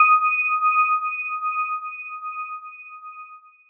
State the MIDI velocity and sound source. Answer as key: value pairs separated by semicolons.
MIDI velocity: 100; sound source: electronic